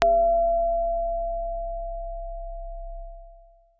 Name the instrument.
acoustic keyboard